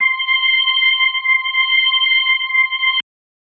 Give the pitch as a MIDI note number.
84